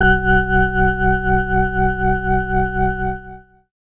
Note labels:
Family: organ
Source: electronic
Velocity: 75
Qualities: distorted

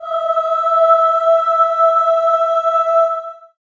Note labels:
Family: voice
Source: acoustic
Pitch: E5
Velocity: 50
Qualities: long release, reverb

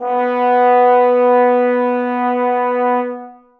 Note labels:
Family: brass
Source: acoustic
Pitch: B3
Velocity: 100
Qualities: reverb

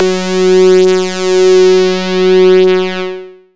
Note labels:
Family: bass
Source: synthesizer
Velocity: 127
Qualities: bright, distorted

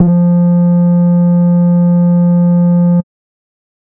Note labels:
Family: bass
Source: synthesizer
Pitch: F3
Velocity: 127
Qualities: dark, distorted, tempo-synced

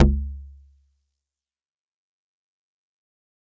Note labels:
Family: mallet percussion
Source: acoustic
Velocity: 75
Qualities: fast decay, multiphonic, percussive

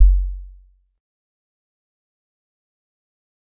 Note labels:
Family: mallet percussion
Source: acoustic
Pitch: F#1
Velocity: 25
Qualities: dark, fast decay, percussive

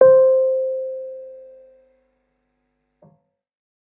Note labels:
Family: keyboard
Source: electronic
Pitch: C5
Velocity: 25

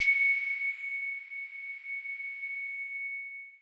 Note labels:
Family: mallet percussion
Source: electronic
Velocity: 127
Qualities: bright, non-linear envelope

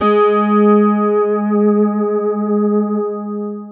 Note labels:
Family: guitar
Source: electronic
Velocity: 50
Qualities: long release, multiphonic, non-linear envelope

